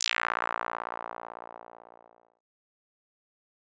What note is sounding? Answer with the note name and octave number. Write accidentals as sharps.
A#1